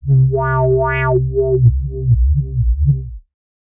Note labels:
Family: bass; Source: synthesizer; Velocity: 50; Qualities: distorted, non-linear envelope

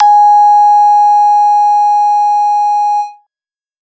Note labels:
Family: bass; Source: synthesizer; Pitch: G#5; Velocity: 25; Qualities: bright, distorted

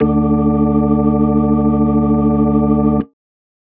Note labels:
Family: organ; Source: electronic; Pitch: D2; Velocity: 75

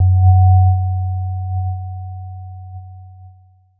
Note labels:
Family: keyboard; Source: electronic; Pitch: F#2; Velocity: 127; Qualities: dark

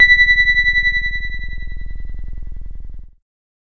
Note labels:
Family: keyboard; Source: electronic; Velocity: 75

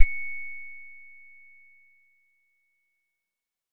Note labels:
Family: guitar; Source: synthesizer; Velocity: 75; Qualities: percussive

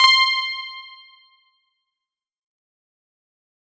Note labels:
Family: guitar; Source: electronic; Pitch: C6; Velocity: 75; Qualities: fast decay

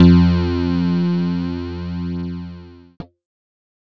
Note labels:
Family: keyboard; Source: electronic; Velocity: 100; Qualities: distorted

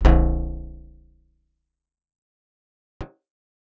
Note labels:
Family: guitar; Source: acoustic; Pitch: A#0; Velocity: 127; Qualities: fast decay, reverb

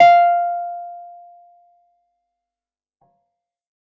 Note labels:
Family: keyboard; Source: electronic; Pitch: F5; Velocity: 127; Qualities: fast decay

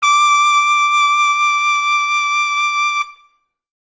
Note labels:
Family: brass; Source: acoustic; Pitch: D6; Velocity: 100

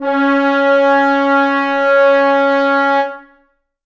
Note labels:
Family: reed; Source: acoustic; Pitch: C#4; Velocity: 127; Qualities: reverb

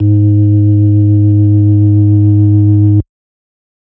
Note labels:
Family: organ; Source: electronic; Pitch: G#2; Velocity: 25; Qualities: distorted

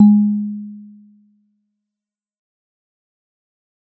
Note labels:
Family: mallet percussion; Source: acoustic; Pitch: G#3; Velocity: 127; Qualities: dark, fast decay

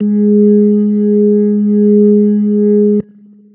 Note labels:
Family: organ; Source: electronic; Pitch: G#3; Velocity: 100; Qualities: dark, long release

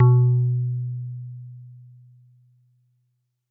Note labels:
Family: guitar; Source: synthesizer; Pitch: B2; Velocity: 75; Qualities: dark

